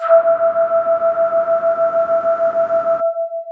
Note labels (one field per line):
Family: voice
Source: synthesizer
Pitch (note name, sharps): E5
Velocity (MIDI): 75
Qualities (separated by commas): distorted, long release